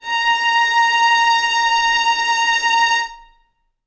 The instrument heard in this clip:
acoustic string instrument